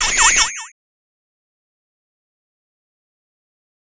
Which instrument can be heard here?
synthesizer bass